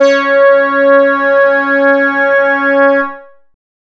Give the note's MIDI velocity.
100